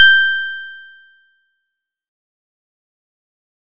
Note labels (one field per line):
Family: guitar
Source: synthesizer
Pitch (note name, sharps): G6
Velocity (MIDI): 75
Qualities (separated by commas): bright, fast decay